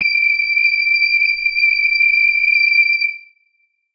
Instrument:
electronic guitar